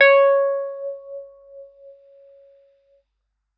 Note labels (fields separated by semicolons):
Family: keyboard; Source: electronic; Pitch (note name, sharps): C#5; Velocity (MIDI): 100